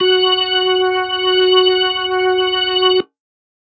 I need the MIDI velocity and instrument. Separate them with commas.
127, electronic organ